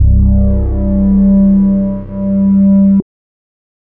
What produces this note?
synthesizer bass